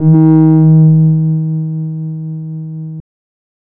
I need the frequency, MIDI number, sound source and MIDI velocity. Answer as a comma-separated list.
155.6 Hz, 51, synthesizer, 75